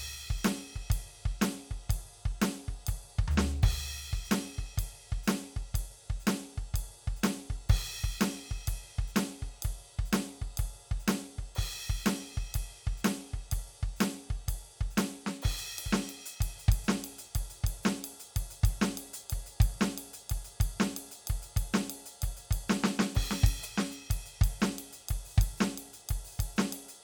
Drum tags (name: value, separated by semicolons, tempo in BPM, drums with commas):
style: swing; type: beat; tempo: 124 BPM; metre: 4/4; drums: crash, ride, closed hi-hat, open hi-hat, hi-hat pedal, snare, floor tom, kick